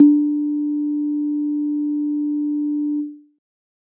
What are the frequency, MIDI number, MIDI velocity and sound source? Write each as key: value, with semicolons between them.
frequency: 293.7 Hz; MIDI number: 62; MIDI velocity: 127; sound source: electronic